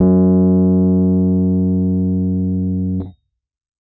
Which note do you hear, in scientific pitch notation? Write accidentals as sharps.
F#2